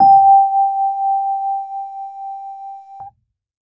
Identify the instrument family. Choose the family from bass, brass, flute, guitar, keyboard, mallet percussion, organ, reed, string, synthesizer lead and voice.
keyboard